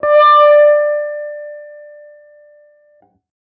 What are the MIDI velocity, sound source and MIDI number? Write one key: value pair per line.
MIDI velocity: 100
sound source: electronic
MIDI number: 74